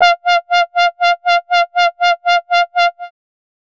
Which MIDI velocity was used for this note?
25